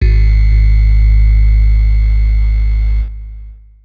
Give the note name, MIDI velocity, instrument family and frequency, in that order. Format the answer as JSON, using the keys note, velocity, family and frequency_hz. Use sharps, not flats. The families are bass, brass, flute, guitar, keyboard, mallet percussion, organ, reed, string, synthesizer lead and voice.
{"note": "G#1", "velocity": 25, "family": "keyboard", "frequency_hz": 51.91}